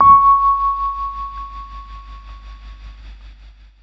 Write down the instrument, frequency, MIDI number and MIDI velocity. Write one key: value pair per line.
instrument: electronic keyboard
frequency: 1109 Hz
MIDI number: 85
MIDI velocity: 25